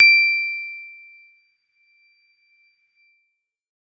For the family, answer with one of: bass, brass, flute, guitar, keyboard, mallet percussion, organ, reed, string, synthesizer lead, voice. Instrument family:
keyboard